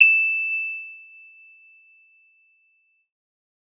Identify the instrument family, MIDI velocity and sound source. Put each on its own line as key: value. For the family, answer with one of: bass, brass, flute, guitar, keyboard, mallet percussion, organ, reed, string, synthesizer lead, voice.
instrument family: keyboard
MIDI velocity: 75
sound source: electronic